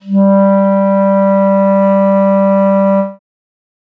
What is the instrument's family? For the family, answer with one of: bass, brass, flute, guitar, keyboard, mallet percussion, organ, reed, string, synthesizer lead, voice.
reed